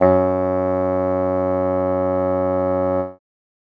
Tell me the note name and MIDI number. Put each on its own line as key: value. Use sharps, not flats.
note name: F#2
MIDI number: 42